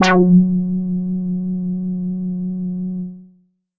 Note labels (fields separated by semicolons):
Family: bass; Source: synthesizer; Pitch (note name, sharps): F#3; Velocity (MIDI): 50; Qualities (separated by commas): distorted, tempo-synced